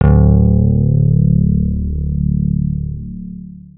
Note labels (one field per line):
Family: guitar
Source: electronic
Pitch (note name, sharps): D1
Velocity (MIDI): 50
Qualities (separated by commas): long release